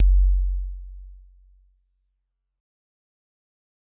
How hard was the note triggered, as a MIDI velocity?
100